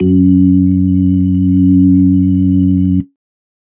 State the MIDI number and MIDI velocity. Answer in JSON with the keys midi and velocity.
{"midi": 42, "velocity": 100}